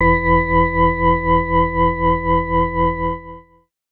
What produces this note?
electronic organ